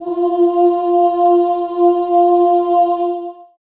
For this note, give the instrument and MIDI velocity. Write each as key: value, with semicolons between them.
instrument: acoustic voice; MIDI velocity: 100